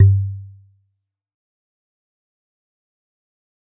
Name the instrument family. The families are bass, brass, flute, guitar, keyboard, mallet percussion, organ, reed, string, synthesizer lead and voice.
mallet percussion